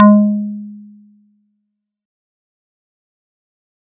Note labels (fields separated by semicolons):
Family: mallet percussion; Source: acoustic; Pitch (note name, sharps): G#3; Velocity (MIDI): 100; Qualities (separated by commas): fast decay